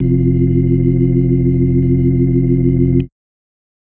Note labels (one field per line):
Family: organ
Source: electronic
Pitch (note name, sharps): F1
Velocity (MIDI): 50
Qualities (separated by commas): dark